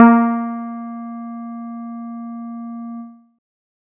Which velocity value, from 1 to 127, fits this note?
100